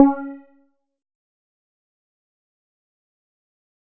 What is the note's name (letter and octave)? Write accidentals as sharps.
C#4